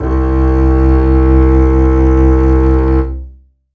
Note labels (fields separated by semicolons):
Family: string; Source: acoustic; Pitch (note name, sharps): C2; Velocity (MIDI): 100; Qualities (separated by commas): reverb